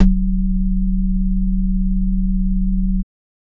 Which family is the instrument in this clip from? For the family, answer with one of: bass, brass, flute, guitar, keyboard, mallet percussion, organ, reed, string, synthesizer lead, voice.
organ